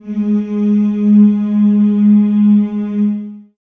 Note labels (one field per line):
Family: voice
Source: acoustic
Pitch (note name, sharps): G#3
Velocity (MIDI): 50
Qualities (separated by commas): dark, long release, reverb